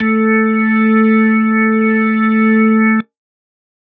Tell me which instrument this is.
electronic organ